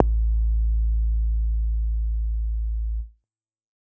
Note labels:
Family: bass; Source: synthesizer; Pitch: A1; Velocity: 100; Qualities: distorted

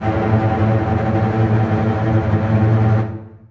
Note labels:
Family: string; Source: acoustic; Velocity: 127; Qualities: long release, non-linear envelope, reverb

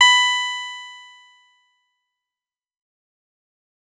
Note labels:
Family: guitar; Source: electronic; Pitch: B5; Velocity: 127; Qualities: bright, fast decay

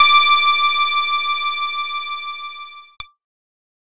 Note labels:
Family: keyboard; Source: electronic; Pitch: D6; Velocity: 127; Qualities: bright, distorted

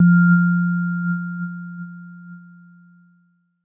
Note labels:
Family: keyboard; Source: electronic; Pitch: F3; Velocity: 75

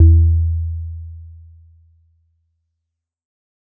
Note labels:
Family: mallet percussion; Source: acoustic; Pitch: E2; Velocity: 75; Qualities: dark

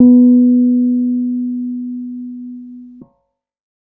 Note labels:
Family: keyboard; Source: electronic; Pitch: B3; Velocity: 25; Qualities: dark

